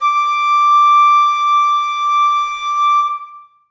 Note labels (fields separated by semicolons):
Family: flute; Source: acoustic; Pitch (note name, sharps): D6; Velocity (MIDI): 127; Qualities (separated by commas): long release, reverb